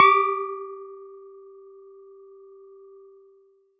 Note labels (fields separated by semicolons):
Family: mallet percussion; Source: acoustic; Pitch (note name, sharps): G4; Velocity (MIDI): 127